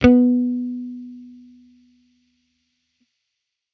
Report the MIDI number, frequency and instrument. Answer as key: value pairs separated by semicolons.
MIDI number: 59; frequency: 246.9 Hz; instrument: electronic bass